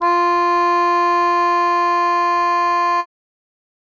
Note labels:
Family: reed; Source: acoustic; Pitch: F4; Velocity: 75

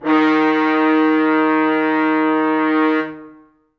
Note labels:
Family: brass; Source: acoustic; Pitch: D#3; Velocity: 100; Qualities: reverb

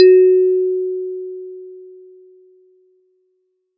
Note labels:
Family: mallet percussion; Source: acoustic; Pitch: F#4; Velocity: 25

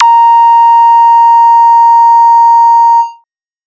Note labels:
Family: bass; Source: synthesizer; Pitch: A#5; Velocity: 100; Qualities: bright, distorted

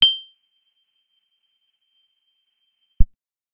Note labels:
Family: guitar; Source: acoustic; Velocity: 25; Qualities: bright, percussive

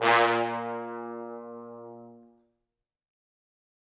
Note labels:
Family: brass; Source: acoustic; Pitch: A#2; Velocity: 50; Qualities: bright, fast decay, reverb

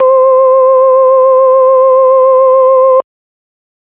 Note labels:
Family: organ; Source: electronic; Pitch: C5; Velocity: 75

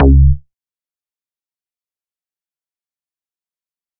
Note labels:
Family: bass; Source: synthesizer; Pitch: C#2; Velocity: 50; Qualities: fast decay, percussive

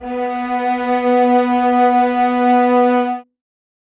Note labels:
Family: string; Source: acoustic; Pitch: B3; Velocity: 25; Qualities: reverb

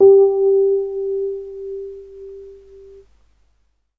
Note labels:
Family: keyboard; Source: electronic; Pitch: G4; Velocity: 25

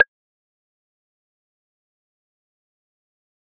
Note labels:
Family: mallet percussion; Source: acoustic; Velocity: 127; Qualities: fast decay, percussive

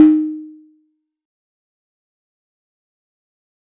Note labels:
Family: mallet percussion; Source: acoustic; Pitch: D#4; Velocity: 75; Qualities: fast decay, percussive

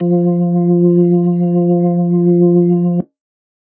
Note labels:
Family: organ; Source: electronic; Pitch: F3; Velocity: 127

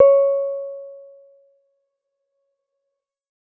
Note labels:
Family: keyboard; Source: electronic; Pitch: C#5; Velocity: 25; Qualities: dark

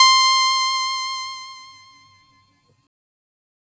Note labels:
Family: keyboard; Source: synthesizer; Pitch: C6; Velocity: 50; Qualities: bright

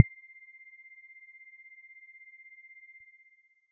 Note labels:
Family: mallet percussion; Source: electronic; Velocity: 25; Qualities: percussive

